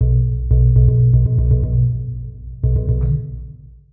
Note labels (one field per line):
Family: mallet percussion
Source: synthesizer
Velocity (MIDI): 50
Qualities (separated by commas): dark, long release, multiphonic, percussive, tempo-synced